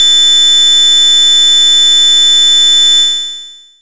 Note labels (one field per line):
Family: bass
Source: synthesizer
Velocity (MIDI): 50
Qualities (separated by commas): bright, distorted, long release